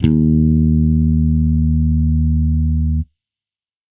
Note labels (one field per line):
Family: bass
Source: electronic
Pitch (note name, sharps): D#2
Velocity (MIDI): 127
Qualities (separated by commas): distorted